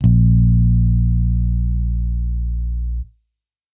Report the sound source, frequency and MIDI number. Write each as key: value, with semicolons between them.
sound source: electronic; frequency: 58.27 Hz; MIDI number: 34